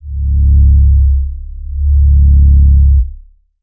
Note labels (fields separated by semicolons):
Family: bass; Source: synthesizer; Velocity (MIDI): 50; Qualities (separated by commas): distorted, tempo-synced